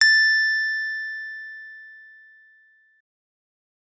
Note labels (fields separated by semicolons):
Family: keyboard; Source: electronic; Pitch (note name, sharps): A6; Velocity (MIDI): 75; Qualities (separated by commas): bright